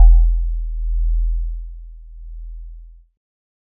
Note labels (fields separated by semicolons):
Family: keyboard; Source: electronic; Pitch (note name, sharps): E1; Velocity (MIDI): 50; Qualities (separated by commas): multiphonic